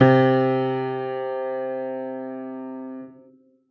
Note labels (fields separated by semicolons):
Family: keyboard; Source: acoustic; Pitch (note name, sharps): C3; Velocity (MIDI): 100; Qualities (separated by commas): reverb